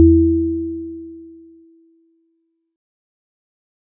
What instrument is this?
acoustic mallet percussion instrument